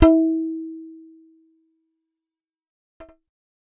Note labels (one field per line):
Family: bass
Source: synthesizer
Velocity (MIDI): 75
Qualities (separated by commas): fast decay